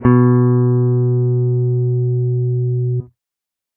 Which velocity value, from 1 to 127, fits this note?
50